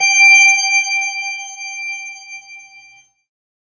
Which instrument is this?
synthesizer keyboard